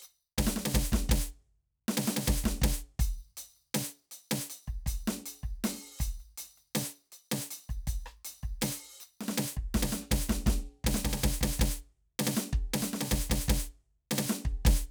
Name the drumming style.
funk